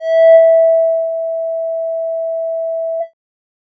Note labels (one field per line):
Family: bass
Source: synthesizer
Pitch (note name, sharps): E5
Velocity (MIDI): 100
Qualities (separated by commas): dark